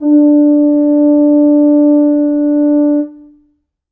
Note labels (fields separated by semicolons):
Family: brass; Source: acoustic; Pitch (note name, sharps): D4; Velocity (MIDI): 25; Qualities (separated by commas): dark, reverb